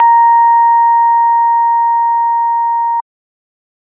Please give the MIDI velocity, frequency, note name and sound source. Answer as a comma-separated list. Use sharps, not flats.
25, 932.3 Hz, A#5, electronic